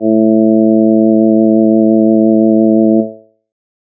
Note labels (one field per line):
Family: reed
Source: synthesizer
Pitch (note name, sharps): A2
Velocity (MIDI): 127